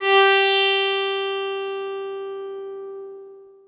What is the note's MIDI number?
67